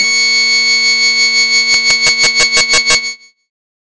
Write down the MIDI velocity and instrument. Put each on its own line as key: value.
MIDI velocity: 75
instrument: synthesizer bass